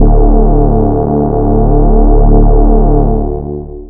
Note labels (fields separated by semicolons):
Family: bass; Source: synthesizer; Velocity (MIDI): 75; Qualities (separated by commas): long release